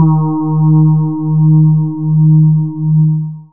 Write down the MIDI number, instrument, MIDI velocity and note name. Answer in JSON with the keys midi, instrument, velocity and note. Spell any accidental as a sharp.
{"midi": 51, "instrument": "synthesizer voice", "velocity": 75, "note": "D#3"}